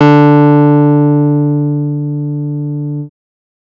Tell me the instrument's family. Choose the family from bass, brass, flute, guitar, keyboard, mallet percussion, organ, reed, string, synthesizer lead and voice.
bass